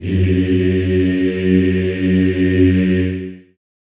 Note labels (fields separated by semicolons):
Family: voice; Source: acoustic; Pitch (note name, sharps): F#2; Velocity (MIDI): 75; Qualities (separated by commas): reverb